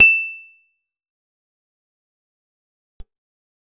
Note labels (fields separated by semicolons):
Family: guitar; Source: acoustic; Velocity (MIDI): 50; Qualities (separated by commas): bright, fast decay, percussive